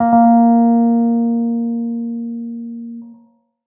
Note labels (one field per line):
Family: keyboard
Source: electronic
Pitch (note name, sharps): A#3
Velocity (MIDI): 100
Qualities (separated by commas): dark, tempo-synced